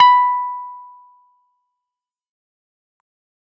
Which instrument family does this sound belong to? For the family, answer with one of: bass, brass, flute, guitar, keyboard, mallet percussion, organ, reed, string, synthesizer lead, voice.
keyboard